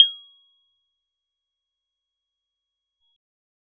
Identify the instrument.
synthesizer bass